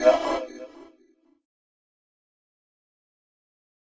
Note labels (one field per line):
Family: keyboard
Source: electronic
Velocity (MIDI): 25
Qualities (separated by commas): fast decay, non-linear envelope